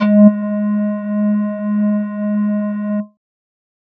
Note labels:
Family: flute; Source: synthesizer; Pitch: G#3; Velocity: 50; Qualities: distorted

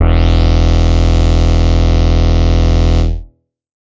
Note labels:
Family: bass; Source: synthesizer; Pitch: E1; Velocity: 75; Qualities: distorted

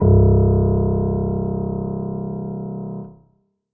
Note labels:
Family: keyboard; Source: acoustic; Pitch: C1; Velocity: 25; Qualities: reverb

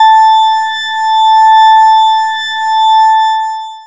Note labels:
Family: bass; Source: synthesizer; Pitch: A5; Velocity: 127; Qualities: bright, distorted, long release

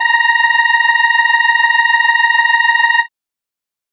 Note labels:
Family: organ; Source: electronic; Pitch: A#5; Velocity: 127

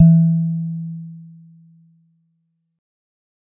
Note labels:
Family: mallet percussion; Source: acoustic; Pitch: E3; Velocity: 50

